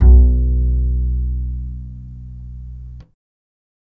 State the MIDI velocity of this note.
25